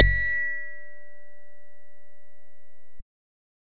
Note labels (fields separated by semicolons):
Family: bass; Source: synthesizer; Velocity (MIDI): 127; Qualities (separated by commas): bright, distorted